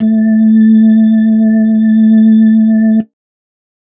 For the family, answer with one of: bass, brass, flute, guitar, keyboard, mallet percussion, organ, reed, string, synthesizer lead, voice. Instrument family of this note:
organ